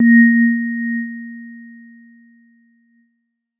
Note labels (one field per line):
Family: keyboard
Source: electronic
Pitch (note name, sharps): A#3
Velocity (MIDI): 50